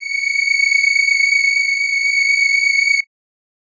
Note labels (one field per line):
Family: reed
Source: acoustic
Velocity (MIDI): 75